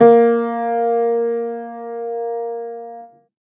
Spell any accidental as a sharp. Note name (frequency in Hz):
A#3 (233.1 Hz)